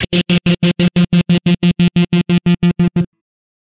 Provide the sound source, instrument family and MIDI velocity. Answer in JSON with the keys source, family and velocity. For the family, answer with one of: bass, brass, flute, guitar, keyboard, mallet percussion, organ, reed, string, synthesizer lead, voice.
{"source": "electronic", "family": "guitar", "velocity": 100}